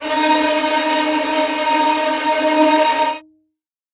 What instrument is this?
acoustic string instrument